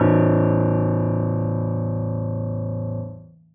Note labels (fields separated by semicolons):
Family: keyboard; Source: acoustic; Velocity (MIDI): 100